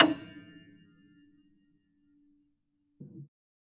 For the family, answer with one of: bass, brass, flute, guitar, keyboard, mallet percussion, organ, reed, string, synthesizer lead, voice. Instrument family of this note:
keyboard